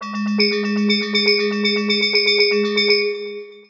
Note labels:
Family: mallet percussion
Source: synthesizer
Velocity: 50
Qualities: long release, multiphonic, tempo-synced

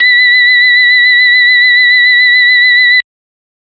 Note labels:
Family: organ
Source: electronic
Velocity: 75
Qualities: bright

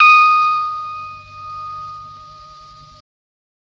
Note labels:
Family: keyboard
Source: electronic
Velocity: 127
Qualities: bright

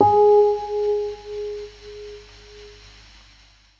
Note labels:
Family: keyboard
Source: electronic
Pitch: G#4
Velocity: 25

